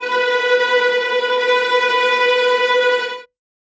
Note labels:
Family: string; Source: acoustic; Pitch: B4; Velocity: 50; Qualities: bright, non-linear envelope, reverb

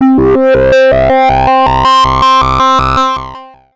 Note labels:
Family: bass; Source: synthesizer; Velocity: 100; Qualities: distorted, long release, multiphonic, tempo-synced

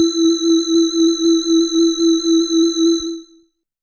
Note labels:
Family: mallet percussion; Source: electronic; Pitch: E4; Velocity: 127; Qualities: bright, distorted, multiphonic

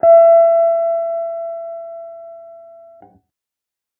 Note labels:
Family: guitar; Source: electronic; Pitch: E5; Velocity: 25; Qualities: non-linear envelope

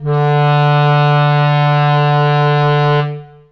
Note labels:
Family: reed; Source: acoustic; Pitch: D3; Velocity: 100; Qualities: reverb

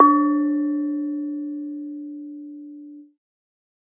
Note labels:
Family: mallet percussion; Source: acoustic; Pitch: D4; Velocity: 100

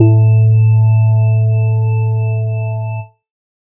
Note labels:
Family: organ; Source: electronic; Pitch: A2; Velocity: 127; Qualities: dark

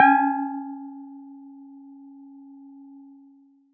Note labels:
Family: mallet percussion; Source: acoustic; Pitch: C#4; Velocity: 100

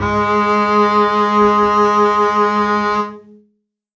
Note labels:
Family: string; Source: acoustic; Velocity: 100; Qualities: reverb

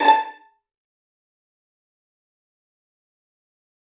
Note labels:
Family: string; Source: acoustic; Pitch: A5; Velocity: 100; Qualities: fast decay, percussive, reverb

